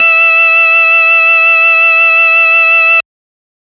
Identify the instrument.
electronic organ